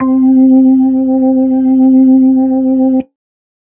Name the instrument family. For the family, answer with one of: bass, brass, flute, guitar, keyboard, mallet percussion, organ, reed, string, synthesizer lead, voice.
organ